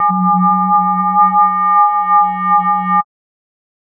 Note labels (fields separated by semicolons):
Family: mallet percussion; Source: synthesizer; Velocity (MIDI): 50; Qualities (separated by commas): multiphonic, non-linear envelope